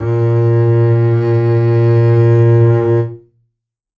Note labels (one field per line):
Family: string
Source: acoustic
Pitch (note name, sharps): A#2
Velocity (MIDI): 25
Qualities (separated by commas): reverb